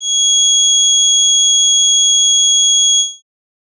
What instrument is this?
electronic organ